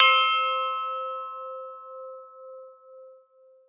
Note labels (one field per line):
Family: mallet percussion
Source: acoustic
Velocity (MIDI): 50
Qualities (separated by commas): reverb